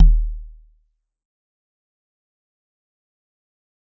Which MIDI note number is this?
27